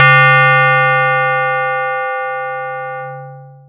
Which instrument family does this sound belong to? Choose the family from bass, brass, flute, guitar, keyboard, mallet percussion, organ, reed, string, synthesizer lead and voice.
mallet percussion